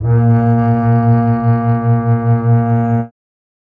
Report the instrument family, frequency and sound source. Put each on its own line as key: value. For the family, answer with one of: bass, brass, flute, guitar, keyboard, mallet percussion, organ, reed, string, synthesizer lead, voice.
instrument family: string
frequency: 116.5 Hz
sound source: acoustic